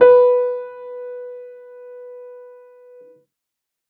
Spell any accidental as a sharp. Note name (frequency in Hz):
B4 (493.9 Hz)